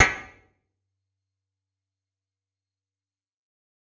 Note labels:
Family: guitar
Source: electronic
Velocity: 100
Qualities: fast decay, percussive, reverb

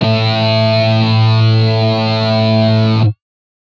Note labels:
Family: guitar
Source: electronic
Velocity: 100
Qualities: bright, distorted

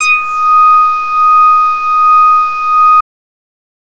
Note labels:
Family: bass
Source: synthesizer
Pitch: D#6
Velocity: 127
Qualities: distorted

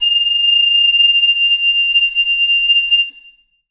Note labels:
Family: reed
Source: acoustic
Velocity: 75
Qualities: bright, reverb

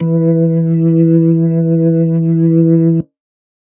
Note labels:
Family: organ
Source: electronic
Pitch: E3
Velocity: 75

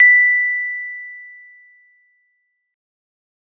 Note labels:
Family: mallet percussion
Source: acoustic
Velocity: 100

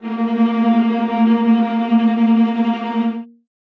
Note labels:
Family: string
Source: acoustic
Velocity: 75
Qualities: bright, non-linear envelope, reverb

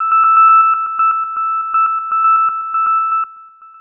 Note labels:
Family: synthesizer lead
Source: synthesizer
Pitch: E6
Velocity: 50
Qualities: long release, tempo-synced

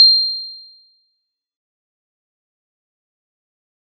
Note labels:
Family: mallet percussion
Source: acoustic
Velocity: 127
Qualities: fast decay, percussive

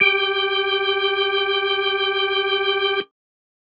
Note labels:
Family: organ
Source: electronic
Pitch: G4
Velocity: 50

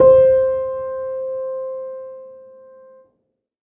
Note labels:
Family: keyboard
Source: acoustic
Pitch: C5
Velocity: 50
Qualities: reverb

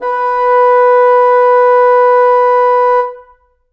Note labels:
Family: reed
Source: acoustic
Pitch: B4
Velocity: 100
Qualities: reverb

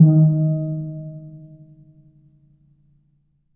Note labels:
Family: mallet percussion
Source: acoustic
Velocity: 100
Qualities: reverb

